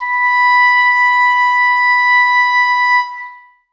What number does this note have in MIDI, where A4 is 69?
83